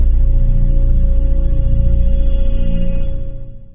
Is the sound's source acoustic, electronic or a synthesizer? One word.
synthesizer